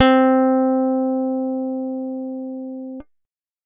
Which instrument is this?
acoustic guitar